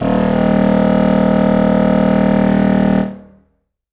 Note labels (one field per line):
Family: reed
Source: acoustic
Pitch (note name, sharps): D#1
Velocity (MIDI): 127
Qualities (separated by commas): reverb